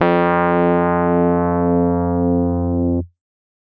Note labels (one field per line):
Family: keyboard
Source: electronic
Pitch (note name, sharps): F2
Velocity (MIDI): 75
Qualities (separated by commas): distorted